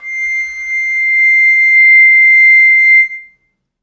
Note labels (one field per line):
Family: flute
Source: acoustic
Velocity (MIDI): 25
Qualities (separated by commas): reverb